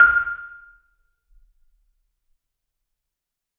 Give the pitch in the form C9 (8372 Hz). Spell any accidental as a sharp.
F6 (1397 Hz)